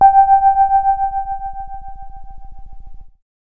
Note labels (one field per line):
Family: keyboard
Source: electronic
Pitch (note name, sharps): G5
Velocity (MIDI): 25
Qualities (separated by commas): dark